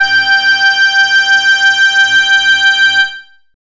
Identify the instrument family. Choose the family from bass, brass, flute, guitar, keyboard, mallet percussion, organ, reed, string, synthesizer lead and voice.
bass